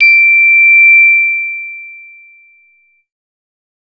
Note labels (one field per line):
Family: bass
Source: synthesizer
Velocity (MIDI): 25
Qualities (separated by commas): distorted